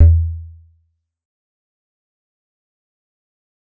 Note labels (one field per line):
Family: guitar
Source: electronic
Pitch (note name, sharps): E2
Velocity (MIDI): 25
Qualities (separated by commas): dark, fast decay, percussive, reverb